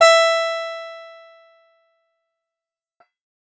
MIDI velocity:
127